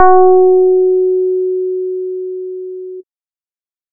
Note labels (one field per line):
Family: bass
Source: synthesizer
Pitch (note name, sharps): F#4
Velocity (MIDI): 25